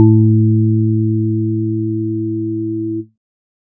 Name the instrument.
electronic organ